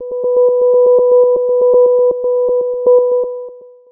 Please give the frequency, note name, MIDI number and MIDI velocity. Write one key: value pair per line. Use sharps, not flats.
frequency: 493.9 Hz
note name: B4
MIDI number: 71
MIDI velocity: 75